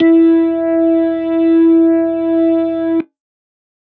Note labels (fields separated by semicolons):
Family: organ; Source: electronic; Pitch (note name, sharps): E4; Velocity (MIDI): 100